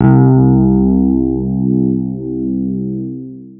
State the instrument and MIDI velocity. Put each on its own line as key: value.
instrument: electronic guitar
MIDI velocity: 25